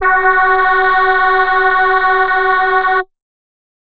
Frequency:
370 Hz